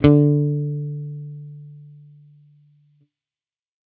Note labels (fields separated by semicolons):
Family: bass; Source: electronic; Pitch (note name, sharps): D3; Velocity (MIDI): 100